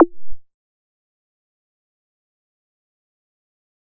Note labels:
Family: bass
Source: synthesizer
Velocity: 25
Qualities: fast decay, percussive

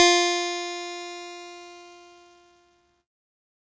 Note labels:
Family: keyboard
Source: electronic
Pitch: F4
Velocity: 25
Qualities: bright, distorted

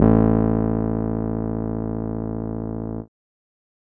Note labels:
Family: keyboard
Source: electronic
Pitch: A1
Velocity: 50

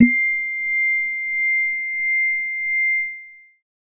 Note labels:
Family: organ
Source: electronic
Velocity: 75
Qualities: reverb

